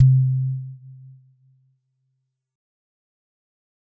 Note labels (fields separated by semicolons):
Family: mallet percussion; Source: acoustic; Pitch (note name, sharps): C3; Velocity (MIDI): 50; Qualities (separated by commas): dark, fast decay